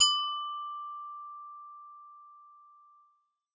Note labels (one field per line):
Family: bass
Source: synthesizer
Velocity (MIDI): 50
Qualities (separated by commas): distorted